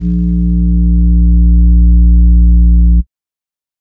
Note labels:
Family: flute; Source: synthesizer; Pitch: A#1; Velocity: 75; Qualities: dark

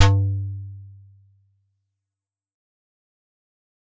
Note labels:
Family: keyboard; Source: acoustic; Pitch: G2; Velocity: 100; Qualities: fast decay

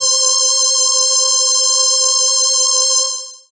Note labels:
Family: keyboard; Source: synthesizer; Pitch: C5; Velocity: 127; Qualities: bright

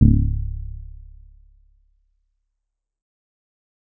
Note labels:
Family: bass; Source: synthesizer; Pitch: C#1; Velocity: 25; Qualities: dark, distorted, fast decay

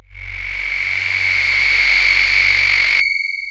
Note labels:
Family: voice; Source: synthesizer; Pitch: F#1; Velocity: 100; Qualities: distorted, long release

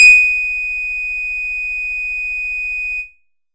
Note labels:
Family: bass; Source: synthesizer; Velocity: 127; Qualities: distorted, tempo-synced

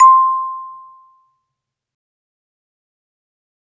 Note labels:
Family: mallet percussion; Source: acoustic; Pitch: C6; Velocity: 127; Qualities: fast decay, reverb

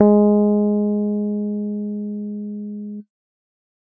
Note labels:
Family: keyboard; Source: electronic; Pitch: G#3; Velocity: 100; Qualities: dark

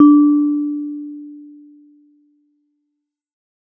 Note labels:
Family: mallet percussion; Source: acoustic; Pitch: D4; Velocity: 50; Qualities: dark

